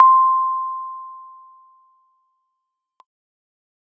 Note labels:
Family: keyboard; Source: electronic; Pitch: C6; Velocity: 50

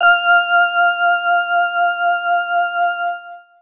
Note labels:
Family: organ; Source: electronic; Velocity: 25; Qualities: distorted

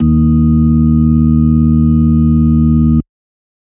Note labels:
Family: organ; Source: electronic; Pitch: D#2; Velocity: 100; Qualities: dark

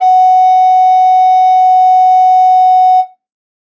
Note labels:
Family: flute; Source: acoustic; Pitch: F#5; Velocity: 100

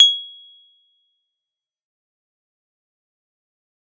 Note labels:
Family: keyboard; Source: electronic; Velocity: 75; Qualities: bright, fast decay, percussive

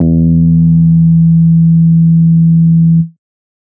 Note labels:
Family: bass; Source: synthesizer; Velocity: 127; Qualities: dark

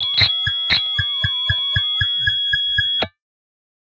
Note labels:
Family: guitar; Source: electronic; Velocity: 50

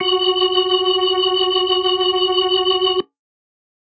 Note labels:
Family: organ; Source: electronic; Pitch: F#4; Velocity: 25

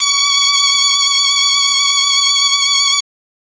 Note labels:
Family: reed; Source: electronic; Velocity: 127; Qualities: bright, reverb

